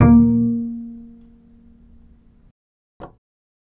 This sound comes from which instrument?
electronic bass